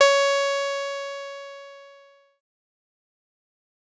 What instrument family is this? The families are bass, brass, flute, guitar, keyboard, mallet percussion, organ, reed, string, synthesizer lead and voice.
bass